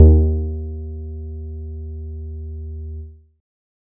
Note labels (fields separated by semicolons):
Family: guitar; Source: synthesizer; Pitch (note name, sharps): D#2; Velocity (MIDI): 75; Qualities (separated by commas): dark